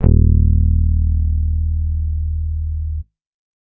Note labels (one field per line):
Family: bass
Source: electronic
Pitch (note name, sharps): D#1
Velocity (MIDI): 100